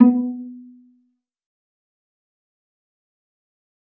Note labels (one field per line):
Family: string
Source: acoustic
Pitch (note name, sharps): B3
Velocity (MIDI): 50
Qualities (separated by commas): dark, fast decay, percussive, reverb